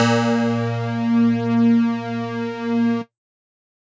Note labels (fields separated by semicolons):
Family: mallet percussion; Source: electronic; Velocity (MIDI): 75